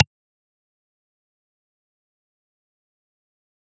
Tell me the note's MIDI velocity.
127